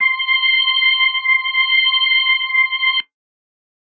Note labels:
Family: organ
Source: electronic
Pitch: C6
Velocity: 127

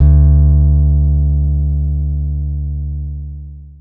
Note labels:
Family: guitar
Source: acoustic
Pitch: D2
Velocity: 25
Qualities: dark, long release

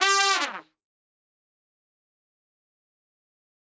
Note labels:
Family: brass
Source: acoustic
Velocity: 127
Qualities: bright, fast decay, reverb

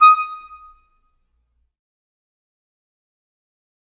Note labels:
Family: reed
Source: acoustic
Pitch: D#6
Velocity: 50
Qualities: fast decay, percussive, reverb

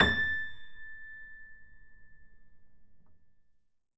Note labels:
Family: keyboard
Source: acoustic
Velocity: 100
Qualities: reverb

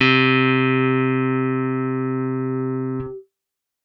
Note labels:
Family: guitar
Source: electronic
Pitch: C3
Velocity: 100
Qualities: reverb

